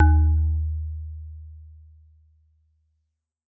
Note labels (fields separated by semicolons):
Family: mallet percussion; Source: acoustic; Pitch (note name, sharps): D#2; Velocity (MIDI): 127; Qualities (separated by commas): dark, reverb